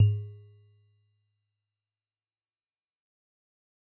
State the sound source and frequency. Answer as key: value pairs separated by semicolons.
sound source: acoustic; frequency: 103.8 Hz